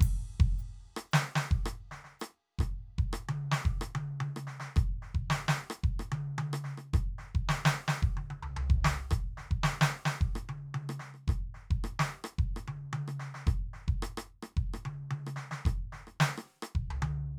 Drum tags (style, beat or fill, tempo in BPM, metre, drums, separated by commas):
Afro-Cuban rumba, beat, 110 BPM, 4/4, ride, hi-hat pedal, snare, cross-stick, high tom, floor tom, kick